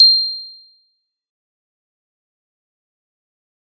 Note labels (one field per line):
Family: mallet percussion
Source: acoustic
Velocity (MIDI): 127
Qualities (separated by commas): bright, fast decay, percussive